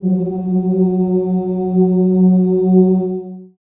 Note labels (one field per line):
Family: voice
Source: acoustic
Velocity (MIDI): 25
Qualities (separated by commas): dark, long release, reverb